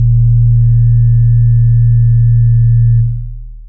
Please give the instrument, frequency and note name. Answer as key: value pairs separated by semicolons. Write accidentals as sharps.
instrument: synthesizer lead; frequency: 38.89 Hz; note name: D#1